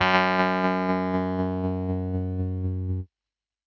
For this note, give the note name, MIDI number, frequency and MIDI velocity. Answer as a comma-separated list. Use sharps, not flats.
F#2, 42, 92.5 Hz, 127